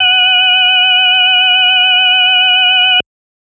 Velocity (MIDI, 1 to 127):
100